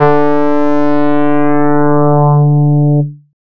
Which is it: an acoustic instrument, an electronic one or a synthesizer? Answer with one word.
synthesizer